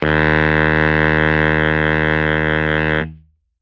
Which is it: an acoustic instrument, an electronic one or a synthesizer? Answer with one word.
acoustic